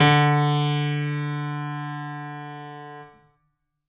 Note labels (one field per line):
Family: keyboard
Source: acoustic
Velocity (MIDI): 100